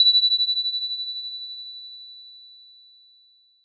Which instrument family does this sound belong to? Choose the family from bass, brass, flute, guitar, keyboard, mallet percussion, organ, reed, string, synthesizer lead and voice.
mallet percussion